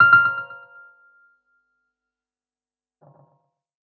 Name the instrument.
electronic keyboard